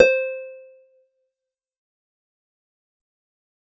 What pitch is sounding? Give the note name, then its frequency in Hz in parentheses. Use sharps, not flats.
C5 (523.3 Hz)